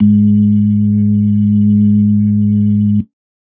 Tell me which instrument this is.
electronic organ